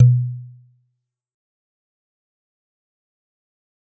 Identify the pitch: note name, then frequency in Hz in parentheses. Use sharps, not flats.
B2 (123.5 Hz)